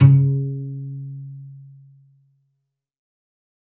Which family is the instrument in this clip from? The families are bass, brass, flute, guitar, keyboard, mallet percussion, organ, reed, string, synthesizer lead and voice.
string